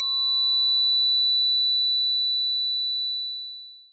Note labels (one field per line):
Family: mallet percussion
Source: acoustic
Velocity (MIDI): 127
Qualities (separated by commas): bright, distorted, long release